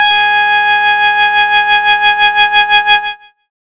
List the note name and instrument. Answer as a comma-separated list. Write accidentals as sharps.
G#5, synthesizer bass